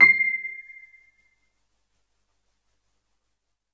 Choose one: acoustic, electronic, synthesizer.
electronic